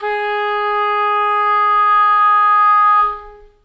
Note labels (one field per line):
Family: reed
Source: acoustic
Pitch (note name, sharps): G#4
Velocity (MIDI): 50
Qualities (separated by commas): long release, reverb